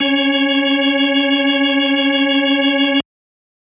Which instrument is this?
electronic organ